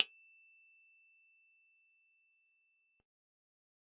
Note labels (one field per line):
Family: keyboard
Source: electronic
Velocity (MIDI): 127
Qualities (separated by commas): percussive